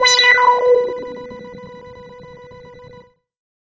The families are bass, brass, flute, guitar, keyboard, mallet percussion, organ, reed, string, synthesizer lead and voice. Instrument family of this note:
bass